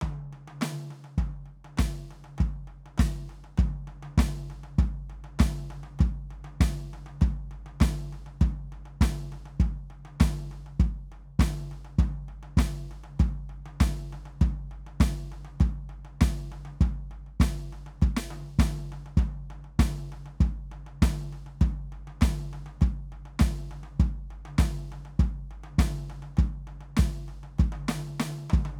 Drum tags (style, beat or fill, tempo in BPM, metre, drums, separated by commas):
rock, beat, 100 BPM, 4/4, snare, mid tom, kick